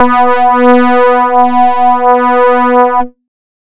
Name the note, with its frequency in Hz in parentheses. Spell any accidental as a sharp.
B3 (246.9 Hz)